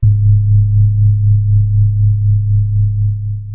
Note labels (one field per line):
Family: keyboard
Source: electronic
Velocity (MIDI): 50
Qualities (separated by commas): dark, long release, reverb